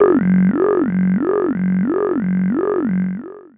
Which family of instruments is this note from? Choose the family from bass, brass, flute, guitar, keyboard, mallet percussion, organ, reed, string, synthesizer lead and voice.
voice